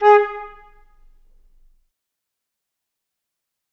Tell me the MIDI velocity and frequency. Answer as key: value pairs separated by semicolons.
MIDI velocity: 127; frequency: 415.3 Hz